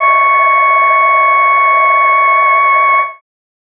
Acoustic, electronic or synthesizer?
synthesizer